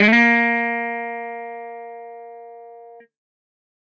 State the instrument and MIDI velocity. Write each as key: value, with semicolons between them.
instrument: electronic guitar; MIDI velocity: 127